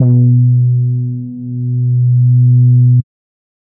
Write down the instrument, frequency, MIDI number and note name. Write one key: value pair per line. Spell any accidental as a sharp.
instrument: synthesizer bass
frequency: 123.5 Hz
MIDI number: 47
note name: B2